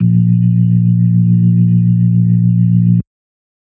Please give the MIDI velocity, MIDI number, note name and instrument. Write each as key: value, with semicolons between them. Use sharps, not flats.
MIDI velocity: 50; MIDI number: 34; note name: A#1; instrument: electronic organ